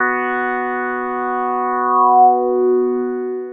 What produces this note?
synthesizer lead